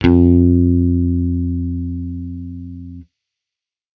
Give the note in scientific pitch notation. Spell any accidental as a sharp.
F2